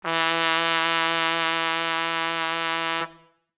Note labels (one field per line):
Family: brass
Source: acoustic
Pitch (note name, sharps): E3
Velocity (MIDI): 127